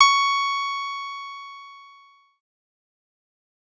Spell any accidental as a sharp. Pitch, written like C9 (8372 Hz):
C#6 (1109 Hz)